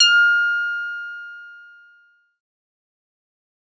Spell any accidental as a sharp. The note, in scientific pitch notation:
F6